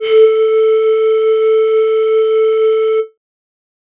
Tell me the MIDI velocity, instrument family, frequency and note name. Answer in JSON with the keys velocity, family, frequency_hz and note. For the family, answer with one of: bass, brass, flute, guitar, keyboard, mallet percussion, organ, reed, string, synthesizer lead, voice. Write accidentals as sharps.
{"velocity": 100, "family": "flute", "frequency_hz": 440, "note": "A4"}